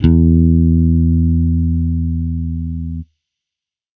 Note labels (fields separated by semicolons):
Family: bass; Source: electronic; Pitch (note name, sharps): E2; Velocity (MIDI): 25; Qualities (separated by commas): distorted